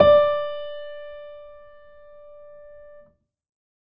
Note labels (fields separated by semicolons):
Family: keyboard; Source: acoustic; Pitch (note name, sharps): D5; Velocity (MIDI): 75; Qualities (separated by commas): reverb